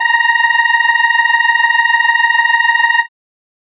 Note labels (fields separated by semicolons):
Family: organ; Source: electronic; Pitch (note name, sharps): A#5; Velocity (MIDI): 75